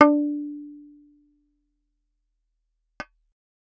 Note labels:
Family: bass; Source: synthesizer; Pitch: D4; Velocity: 127

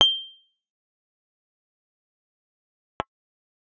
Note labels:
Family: bass; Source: synthesizer; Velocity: 50; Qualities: bright, fast decay, percussive

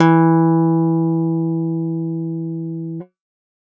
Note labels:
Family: guitar; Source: electronic; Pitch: E3; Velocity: 127

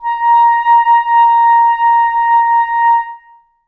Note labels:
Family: reed; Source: acoustic; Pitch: A#5; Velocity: 75; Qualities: reverb

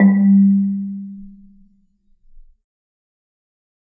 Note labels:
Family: mallet percussion; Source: acoustic; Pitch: G3; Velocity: 50; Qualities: dark, reverb

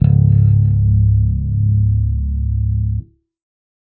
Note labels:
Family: bass; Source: electronic; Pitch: C#1; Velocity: 127

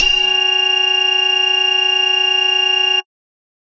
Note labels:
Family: bass; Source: synthesizer; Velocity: 127

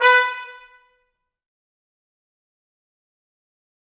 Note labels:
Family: brass; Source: acoustic; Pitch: B4; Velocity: 127; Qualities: bright, fast decay, percussive, reverb

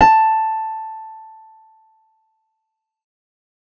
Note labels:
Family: keyboard; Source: synthesizer; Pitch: A5; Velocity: 100

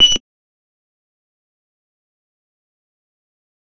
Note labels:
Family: bass; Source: synthesizer; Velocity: 25; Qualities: bright, distorted, fast decay, percussive

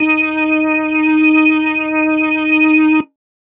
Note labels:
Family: keyboard; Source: electronic; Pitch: D#4; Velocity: 50; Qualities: distorted

